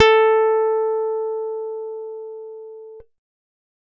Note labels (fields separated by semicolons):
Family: guitar; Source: acoustic; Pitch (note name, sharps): A4; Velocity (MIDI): 75